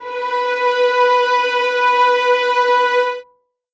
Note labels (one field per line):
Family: string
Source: acoustic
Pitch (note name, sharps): B4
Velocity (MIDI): 50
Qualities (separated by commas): reverb